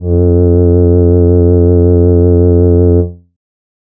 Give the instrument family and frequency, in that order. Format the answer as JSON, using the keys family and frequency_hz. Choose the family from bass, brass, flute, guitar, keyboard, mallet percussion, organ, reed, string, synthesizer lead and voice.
{"family": "voice", "frequency_hz": 87.31}